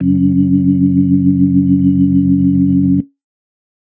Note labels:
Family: organ; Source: electronic; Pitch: F#1; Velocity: 25

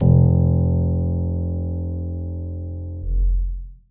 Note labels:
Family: keyboard; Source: acoustic; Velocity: 50; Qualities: dark, reverb

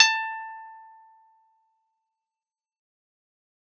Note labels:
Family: guitar; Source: acoustic; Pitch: A5; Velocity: 100; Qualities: fast decay, reverb

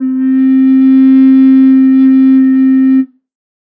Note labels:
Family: flute; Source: acoustic; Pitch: C4; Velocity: 50

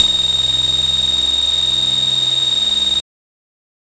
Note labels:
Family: bass; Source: synthesizer; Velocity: 75; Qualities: bright, distorted

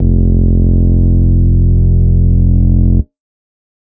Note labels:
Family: organ; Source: electronic; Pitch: F1; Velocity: 75; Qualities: distorted

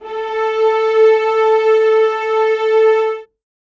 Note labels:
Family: string; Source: acoustic; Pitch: A4; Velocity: 50; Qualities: reverb

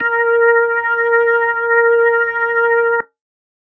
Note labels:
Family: organ; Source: electronic; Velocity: 100

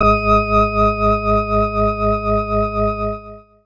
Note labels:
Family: organ; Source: electronic; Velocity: 127; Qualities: distorted

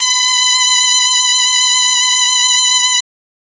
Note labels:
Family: reed; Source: electronic; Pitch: B5; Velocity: 127; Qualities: bright, reverb

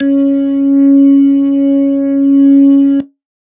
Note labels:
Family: organ; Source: electronic; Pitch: C#4; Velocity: 50

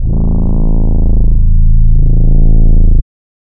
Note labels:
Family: reed; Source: synthesizer; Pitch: A0; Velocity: 25; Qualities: distorted, non-linear envelope

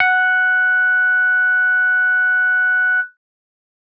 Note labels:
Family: bass; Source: synthesizer; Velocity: 50

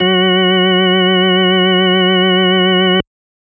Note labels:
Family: organ; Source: electronic; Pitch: F#3; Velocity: 127; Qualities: distorted

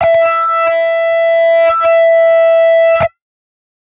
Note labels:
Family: guitar; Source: electronic; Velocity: 25; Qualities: bright, distorted

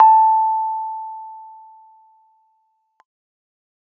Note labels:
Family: keyboard; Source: electronic; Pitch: A5; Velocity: 75

